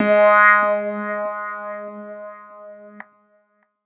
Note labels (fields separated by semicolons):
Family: keyboard; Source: electronic; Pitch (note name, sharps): G#3; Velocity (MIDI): 100